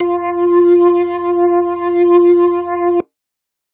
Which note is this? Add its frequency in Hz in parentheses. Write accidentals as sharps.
F4 (349.2 Hz)